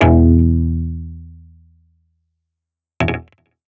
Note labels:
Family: guitar; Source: electronic; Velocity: 75; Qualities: distorted, fast decay

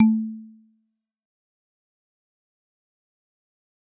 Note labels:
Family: mallet percussion; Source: acoustic; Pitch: A3; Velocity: 75; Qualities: dark, fast decay, percussive

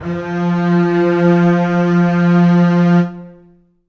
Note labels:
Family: string; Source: acoustic; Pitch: F3; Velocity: 100; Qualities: long release, reverb

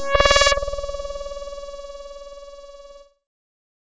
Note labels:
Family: keyboard; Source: synthesizer; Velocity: 100; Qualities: bright, distorted

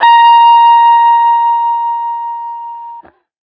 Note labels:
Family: guitar; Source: electronic; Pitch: A#5; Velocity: 75; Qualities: distorted

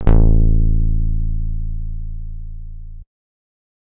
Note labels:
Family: guitar; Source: electronic; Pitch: A0; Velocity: 100

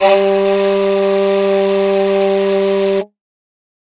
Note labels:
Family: flute; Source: acoustic; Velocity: 100

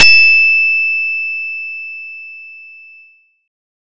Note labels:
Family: guitar; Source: acoustic; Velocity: 127; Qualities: bright

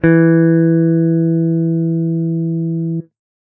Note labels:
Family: guitar; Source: electronic; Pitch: E3; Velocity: 75

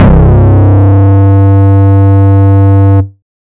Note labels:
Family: bass; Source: synthesizer; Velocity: 75; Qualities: distorted

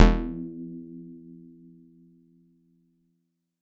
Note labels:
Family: guitar; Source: electronic; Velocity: 75

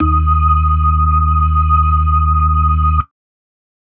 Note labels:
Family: organ; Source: electronic; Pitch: D#2; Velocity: 100

